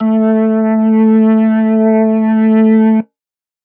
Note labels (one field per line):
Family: organ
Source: electronic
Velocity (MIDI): 75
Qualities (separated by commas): distorted